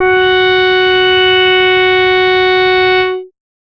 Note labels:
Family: bass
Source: synthesizer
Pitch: F#4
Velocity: 50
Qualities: bright, distorted

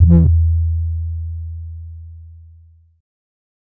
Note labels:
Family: bass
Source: synthesizer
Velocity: 25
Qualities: distorted

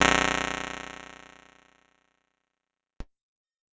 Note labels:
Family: keyboard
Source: electronic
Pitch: B0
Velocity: 100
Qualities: bright, fast decay

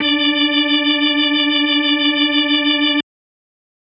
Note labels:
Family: organ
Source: electronic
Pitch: D4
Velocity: 75

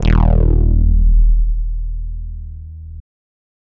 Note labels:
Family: bass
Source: synthesizer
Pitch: D#1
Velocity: 100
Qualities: distorted

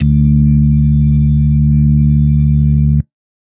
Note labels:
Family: organ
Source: electronic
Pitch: D2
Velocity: 100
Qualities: dark

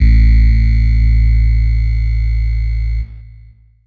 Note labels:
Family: keyboard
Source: electronic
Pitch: A1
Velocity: 50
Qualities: bright, distorted, long release

